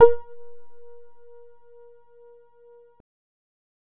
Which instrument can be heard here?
synthesizer bass